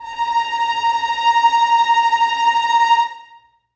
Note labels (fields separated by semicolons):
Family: string; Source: acoustic; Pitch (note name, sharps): A#5; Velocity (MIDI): 50; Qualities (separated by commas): non-linear envelope, reverb